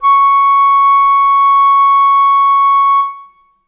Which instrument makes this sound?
acoustic flute